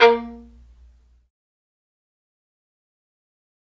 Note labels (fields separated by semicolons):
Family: string; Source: acoustic; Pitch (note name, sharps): A#3; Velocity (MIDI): 25; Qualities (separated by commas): fast decay, percussive, reverb